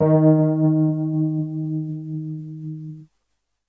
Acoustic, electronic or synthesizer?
electronic